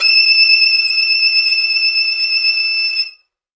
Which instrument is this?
acoustic string instrument